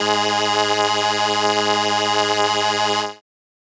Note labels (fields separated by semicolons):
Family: keyboard; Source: synthesizer; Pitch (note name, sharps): G#2; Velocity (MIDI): 127; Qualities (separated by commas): bright